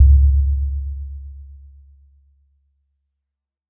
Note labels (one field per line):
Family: mallet percussion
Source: acoustic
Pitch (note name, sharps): C#2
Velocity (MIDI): 25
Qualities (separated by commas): dark, reverb